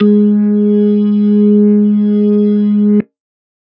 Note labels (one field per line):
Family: organ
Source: electronic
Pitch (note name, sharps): G#3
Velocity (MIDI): 100